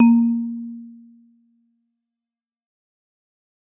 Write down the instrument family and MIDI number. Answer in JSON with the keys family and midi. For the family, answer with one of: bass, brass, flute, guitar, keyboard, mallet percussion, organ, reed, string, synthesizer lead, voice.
{"family": "mallet percussion", "midi": 58}